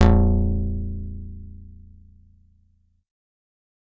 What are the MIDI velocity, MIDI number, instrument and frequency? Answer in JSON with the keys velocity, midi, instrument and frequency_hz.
{"velocity": 100, "midi": 21, "instrument": "synthesizer bass", "frequency_hz": 27.5}